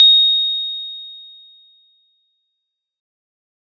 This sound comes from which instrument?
electronic organ